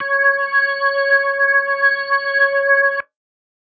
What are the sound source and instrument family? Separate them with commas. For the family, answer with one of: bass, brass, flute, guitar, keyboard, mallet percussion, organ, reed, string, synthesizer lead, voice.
electronic, organ